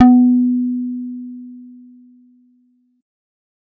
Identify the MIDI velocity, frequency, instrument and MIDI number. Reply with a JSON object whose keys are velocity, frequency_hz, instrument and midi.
{"velocity": 75, "frequency_hz": 246.9, "instrument": "synthesizer bass", "midi": 59}